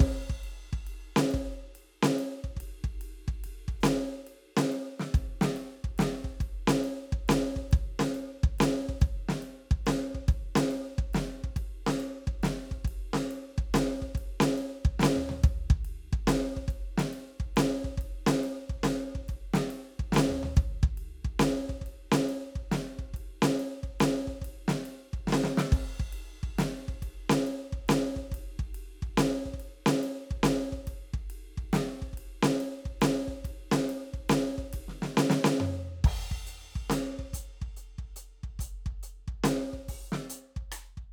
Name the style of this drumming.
rock